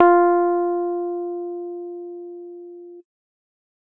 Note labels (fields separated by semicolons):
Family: keyboard; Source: electronic; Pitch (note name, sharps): F4; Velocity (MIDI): 127; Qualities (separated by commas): dark